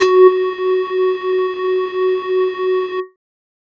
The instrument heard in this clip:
synthesizer flute